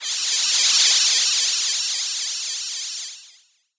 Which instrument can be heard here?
synthesizer voice